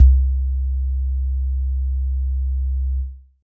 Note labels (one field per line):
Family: keyboard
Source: electronic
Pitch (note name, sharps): C2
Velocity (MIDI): 75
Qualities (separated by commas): dark